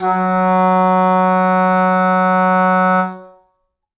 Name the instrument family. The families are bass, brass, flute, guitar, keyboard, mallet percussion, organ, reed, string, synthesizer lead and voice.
reed